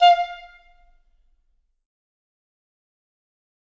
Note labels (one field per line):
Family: flute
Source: acoustic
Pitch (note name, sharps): F5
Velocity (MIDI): 25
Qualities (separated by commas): fast decay, percussive, reverb